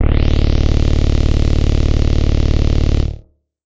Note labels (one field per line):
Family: bass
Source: synthesizer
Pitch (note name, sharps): D0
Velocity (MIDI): 75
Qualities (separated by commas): distorted